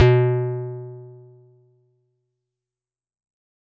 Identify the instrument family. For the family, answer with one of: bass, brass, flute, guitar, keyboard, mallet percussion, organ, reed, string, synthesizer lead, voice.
guitar